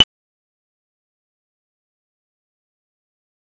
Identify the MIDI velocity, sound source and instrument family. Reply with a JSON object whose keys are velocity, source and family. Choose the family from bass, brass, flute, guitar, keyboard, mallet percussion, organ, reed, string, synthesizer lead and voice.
{"velocity": 50, "source": "synthesizer", "family": "bass"}